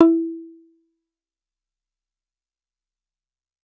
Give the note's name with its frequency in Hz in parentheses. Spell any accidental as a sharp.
E4 (329.6 Hz)